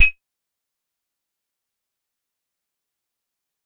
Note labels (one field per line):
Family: keyboard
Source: acoustic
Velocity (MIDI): 25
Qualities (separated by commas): fast decay, percussive